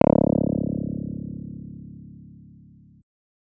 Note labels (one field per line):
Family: guitar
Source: electronic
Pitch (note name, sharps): C#1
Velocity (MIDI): 75